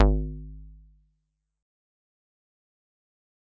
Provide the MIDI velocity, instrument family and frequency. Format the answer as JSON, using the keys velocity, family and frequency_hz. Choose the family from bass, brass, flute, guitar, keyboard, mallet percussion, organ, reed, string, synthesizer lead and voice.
{"velocity": 75, "family": "mallet percussion", "frequency_hz": 51.91}